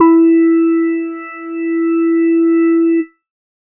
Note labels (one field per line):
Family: organ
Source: electronic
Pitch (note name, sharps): E4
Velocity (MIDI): 100